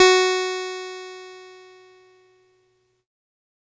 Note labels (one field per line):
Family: keyboard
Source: electronic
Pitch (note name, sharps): F#4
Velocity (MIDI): 75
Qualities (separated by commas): bright, distorted